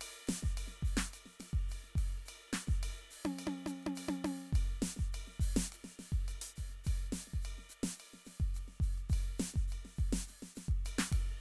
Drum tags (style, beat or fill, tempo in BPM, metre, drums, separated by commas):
Afro-Cuban, beat, 105 BPM, 4/4, ride, ride bell, closed hi-hat, open hi-hat, hi-hat pedal, snare, high tom, kick